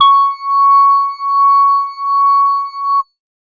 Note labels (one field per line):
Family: organ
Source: electronic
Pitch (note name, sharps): C#6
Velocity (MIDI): 100